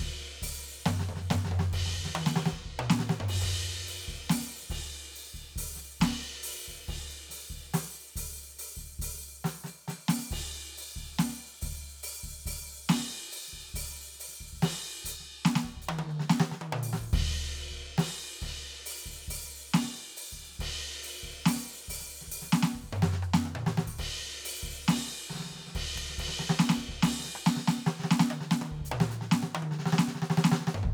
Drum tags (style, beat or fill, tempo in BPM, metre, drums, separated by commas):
hip-hop, beat, 70 BPM, 4/4, crash, ride, ride bell, open hi-hat, hi-hat pedal, snare, cross-stick, high tom, mid tom, floor tom, kick